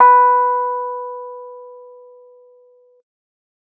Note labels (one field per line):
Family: keyboard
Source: electronic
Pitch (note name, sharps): B4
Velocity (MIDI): 127